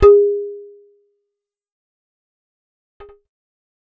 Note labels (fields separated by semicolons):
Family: bass; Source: synthesizer; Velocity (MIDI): 50; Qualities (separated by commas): fast decay, percussive